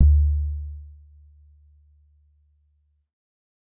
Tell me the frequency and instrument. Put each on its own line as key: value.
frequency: 73.42 Hz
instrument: electronic keyboard